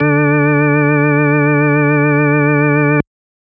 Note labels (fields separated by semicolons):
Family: organ; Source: electronic; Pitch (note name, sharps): D3; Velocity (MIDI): 25; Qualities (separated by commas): distorted